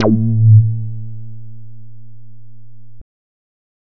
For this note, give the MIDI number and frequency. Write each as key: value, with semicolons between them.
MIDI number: 45; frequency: 110 Hz